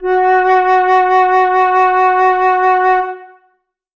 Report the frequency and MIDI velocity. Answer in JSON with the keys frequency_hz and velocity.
{"frequency_hz": 370, "velocity": 127}